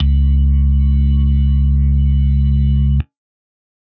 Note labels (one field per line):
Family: organ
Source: electronic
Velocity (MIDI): 75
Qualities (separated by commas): dark